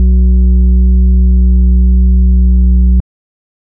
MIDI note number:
35